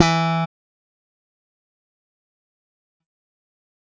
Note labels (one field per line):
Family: bass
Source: electronic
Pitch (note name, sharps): E3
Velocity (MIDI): 75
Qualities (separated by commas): bright, fast decay